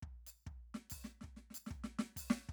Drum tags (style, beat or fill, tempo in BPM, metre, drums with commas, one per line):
Brazilian baião
fill
95 BPM
4/4
percussion, snare, kick